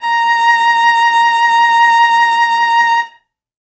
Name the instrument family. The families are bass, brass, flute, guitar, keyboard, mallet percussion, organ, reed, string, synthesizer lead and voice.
string